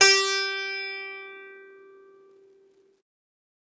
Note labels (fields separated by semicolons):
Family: guitar; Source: acoustic; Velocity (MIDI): 50; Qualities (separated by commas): bright, multiphonic, reverb